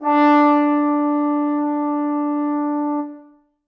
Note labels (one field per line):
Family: brass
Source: acoustic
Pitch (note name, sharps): D4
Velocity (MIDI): 50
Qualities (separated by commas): bright, reverb